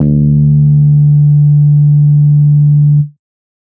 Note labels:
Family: bass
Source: synthesizer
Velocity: 127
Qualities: dark

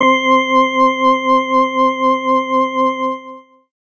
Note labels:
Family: organ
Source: electronic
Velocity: 50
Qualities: distorted, long release

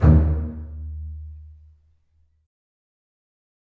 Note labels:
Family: string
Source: acoustic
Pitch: D#2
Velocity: 100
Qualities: fast decay, reverb

